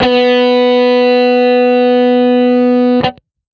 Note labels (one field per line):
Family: guitar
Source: electronic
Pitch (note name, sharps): B3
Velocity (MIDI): 50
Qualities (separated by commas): distorted